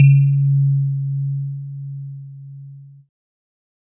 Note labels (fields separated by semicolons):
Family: keyboard; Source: electronic; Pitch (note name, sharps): C#3; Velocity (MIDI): 75; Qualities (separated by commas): multiphonic